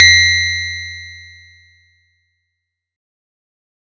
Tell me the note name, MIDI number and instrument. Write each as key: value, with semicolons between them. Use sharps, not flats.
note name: F2; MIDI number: 41; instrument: acoustic mallet percussion instrument